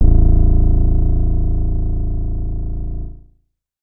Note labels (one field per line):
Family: keyboard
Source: synthesizer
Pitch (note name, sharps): A0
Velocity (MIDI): 25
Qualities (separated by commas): dark